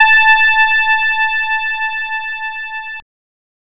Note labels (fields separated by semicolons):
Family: bass; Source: synthesizer; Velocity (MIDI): 100; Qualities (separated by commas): bright, distorted, multiphonic